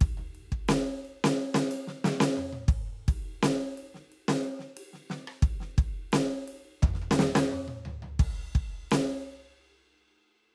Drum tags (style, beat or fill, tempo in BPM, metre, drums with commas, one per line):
rock
beat
88 BPM
4/4
crash, ride, ride bell, hi-hat pedal, snare, cross-stick, high tom, mid tom, floor tom, kick